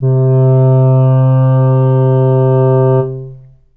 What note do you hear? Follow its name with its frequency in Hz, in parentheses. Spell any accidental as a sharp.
C3 (130.8 Hz)